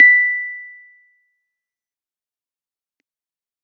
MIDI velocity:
25